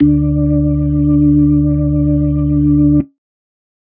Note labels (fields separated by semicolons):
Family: organ; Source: electronic; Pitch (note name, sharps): D2; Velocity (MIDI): 25